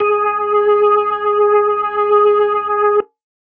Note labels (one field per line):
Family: organ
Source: electronic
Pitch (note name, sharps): G#4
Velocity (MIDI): 100